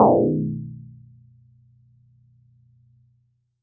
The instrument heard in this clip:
acoustic mallet percussion instrument